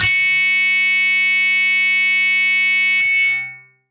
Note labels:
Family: guitar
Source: electronic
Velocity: 50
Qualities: bright, distorted, long release

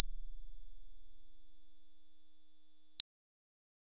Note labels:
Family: organ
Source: electronic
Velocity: 25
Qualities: bright

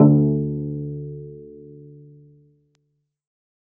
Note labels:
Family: string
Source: acoustic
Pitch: D2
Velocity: 50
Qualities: dark, reverb

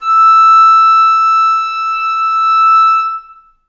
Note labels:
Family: flute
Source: acoustic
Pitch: E6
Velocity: 25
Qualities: reverb

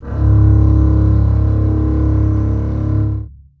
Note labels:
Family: string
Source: acoustic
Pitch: C#1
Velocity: 100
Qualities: long release, reverb

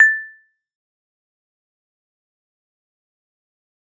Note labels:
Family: mallet percussion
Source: acoustic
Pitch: A6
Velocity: 25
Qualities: fast decay, percussive

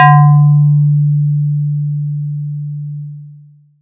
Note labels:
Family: mallet percussion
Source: electronic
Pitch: D3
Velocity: 75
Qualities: long release, multiphonic

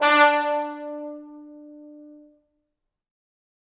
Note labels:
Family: brass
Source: acoustic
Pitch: D4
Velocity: 100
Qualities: bright, reverb

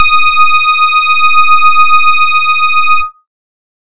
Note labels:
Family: bass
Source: synthesizer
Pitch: D#6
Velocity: 100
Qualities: bright, distorted

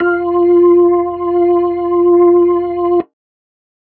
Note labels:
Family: organ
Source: electronic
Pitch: F4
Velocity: 127

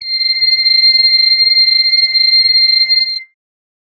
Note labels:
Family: bass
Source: synthesizer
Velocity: 127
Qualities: bright, distorted, non-linear envelope

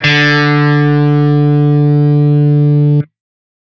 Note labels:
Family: guitar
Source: electronic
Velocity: 75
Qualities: bright, distorted

